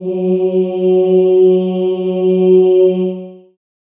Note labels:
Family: voice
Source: acoustic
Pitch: F#3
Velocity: 75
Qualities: dark, long release, reverb

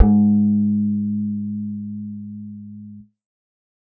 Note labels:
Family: bass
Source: synthesizer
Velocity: 100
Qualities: dark, reverb

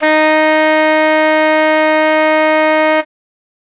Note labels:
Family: reed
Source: acoustic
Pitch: D#4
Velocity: 75

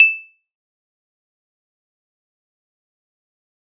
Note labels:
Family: keyboard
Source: electronic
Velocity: 100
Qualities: bright, fast decay, percussive

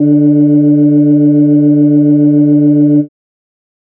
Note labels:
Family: organ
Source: electronic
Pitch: D3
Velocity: 127

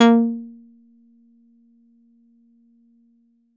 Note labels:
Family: guitar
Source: synthesizer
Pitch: A#3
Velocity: 100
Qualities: percussive

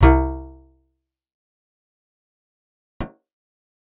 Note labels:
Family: guitar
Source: acoustic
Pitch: C2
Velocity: 50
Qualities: fast decay, percussive, reverb

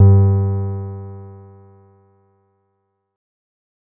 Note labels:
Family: keyboard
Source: electronic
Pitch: G2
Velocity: 25

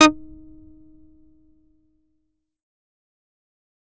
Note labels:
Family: bass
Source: synthesizer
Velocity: 127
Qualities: distorted, fast decay, percussive

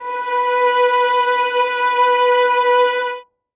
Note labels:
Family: string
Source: acoustic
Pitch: B4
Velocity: 75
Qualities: reverb

